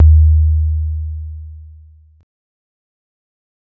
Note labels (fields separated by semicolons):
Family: keyboard; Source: electronic; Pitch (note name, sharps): D#2; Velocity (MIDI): 25; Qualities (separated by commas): dark, fast decay